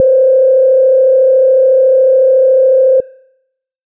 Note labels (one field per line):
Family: bass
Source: synthesizer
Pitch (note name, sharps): C5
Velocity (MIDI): 50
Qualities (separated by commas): dark